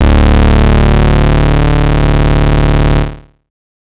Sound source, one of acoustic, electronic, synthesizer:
synthesizer